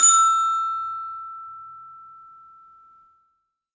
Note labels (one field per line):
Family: mallet percussion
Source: acoustic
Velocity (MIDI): 75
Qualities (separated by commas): bright, reverb